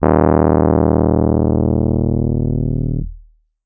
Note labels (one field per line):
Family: keyboard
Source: electronic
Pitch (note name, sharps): D#1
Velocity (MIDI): 50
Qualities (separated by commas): distorted